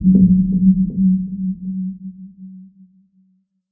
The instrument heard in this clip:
synthesizer lead